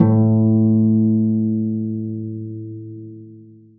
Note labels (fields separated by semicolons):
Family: string; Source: acoustic; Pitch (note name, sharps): A2; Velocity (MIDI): 50; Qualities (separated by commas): long release, reverb